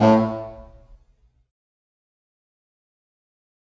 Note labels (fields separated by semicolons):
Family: reed; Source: acoustic; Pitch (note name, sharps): A2; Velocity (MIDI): 75; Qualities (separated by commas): distorted, fast decay, percussive, reverb